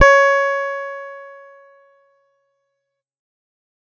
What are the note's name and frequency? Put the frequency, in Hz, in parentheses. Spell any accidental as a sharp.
C#5 (554.4 Hz)